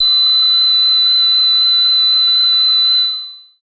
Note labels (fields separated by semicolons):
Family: voice; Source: synthesizer; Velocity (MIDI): 50; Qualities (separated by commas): bright, long release